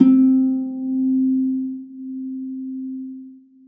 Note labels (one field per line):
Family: string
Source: acoustic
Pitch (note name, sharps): C4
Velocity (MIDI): 25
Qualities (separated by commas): long release, reverb